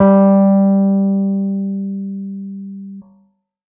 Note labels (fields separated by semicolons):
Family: keyboard; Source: electronic; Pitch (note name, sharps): G3; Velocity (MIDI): 100; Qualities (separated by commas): dark